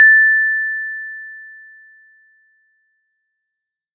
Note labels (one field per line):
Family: mallet percussion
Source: acoustic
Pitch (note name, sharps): A6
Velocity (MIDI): 75